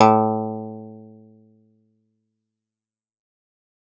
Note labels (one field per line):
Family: guitar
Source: acoustic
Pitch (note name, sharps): A2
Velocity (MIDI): 50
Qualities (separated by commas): fast decay, reverb